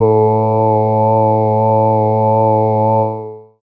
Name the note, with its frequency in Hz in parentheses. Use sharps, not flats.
A2 (110 Hz)